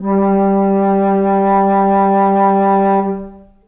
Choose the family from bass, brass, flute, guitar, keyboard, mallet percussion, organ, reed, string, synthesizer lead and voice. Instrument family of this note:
flute